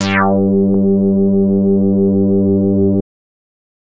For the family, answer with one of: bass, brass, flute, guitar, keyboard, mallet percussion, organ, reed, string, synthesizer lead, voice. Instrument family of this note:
bass